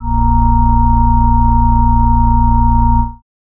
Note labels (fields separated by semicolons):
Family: organ; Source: electronic; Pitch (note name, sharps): A#0; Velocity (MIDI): 100